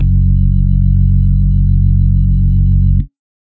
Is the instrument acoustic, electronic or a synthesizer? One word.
electronic